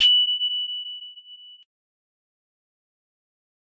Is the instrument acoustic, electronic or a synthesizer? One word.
acoustic